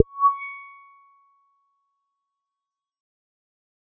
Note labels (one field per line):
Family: bass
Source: synthesizer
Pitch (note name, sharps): C#6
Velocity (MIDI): 75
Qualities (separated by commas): fast decay